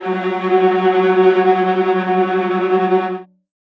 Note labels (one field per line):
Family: string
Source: acoustic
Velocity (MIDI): 75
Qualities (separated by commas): non-linear envelope, reverb